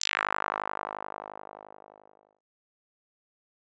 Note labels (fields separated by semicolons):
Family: bass; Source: synthesizer; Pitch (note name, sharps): G#1; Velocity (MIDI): 100; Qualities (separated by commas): bright, distorted, fast decay